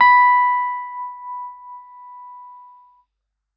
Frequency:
987.8 Hz